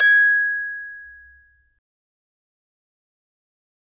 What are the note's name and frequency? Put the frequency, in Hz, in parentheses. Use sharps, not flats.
G#6 (1661 Hz)